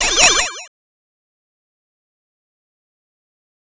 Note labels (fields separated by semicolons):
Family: bass; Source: synthesizer; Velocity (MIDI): 25; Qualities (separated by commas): bright, distorted, fast decay, multiphonic